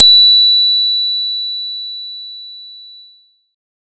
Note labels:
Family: guitar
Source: acoustic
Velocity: 75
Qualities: bright

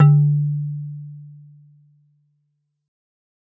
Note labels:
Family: mallet percussion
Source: acoustic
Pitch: D3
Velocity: 75

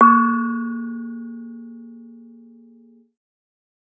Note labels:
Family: mallet percussion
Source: acoustic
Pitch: A#3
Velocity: 100

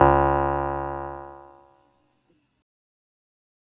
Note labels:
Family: keyboard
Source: electronic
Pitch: C#2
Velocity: 25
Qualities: fast decay

